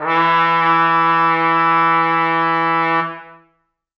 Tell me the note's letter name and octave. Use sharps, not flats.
E3